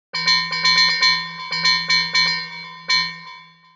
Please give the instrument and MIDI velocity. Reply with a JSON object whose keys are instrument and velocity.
{"instrument": "synthesizer mallet percussion instrument", "velocity": 100}